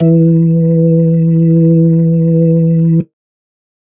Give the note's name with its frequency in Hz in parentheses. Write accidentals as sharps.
E3 (164.8 Hz)